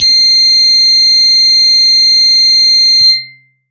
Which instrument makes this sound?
electronic guitar